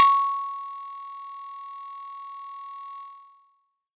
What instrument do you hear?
acoustic mallet percussion instrument